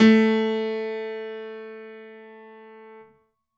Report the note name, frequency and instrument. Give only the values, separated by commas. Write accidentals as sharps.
A3, 220 Hz, acoustic keyboard